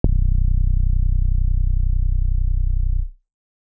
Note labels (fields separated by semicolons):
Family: keyboard; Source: electronic; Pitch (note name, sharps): B0; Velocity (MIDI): 50; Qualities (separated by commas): distorted